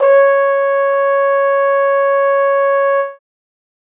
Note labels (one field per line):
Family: brass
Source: acoustic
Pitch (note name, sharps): C#5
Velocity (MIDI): 75